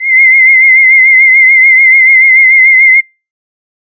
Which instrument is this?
synthesizer flute